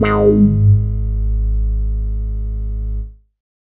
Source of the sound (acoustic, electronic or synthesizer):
synthesizer